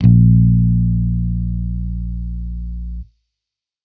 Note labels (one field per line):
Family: bass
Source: electronic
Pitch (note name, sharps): A#1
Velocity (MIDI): 50